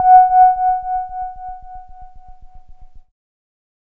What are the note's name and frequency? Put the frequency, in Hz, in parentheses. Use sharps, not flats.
F#5 (740 Hz)